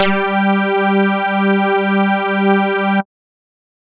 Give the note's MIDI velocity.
127